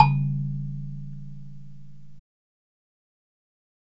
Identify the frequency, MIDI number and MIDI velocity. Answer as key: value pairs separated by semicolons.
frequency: 138.6 Hz; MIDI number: 49; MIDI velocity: 75